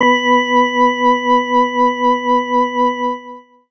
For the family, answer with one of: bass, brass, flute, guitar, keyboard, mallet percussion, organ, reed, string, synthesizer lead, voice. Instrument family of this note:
organ